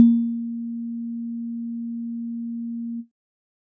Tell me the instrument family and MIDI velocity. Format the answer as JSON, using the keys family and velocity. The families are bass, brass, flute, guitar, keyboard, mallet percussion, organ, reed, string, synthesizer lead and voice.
{"family": "keyboard", "velocity": 25}